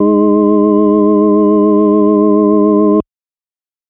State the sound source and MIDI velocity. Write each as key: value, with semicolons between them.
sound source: electronic; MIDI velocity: 127